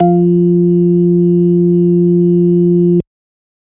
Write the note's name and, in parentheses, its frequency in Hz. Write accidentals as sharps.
F3 (174.6 Hz)